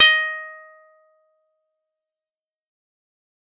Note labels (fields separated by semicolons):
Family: guitar; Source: acoustic; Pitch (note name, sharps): D#5; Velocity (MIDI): 75; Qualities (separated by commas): fast decay, percussive, reverb